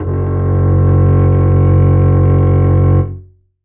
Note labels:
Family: string; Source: acoustic; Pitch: F#1; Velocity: 75; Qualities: reverb

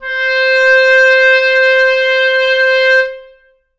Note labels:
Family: reed; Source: acoustic; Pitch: C5; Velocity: 127; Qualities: reverb

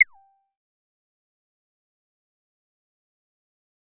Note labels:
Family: bass; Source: synthesizer; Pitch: G5; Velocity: 75; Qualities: fast decay, percussive

